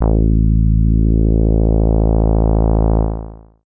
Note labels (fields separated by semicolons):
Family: bass; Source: synthesizer; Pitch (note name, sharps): A1; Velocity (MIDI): 25; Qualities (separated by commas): distorted, long release